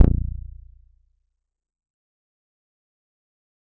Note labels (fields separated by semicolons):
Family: bass; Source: synthesizer; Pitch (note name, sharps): A#0; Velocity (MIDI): 50; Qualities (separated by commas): dark, distorted, fast decay, percussive